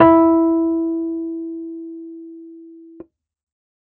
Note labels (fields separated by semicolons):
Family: keyboard; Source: electronic; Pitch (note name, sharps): E4; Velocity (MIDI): 100